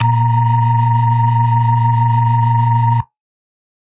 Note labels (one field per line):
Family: organ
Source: electronic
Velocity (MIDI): 50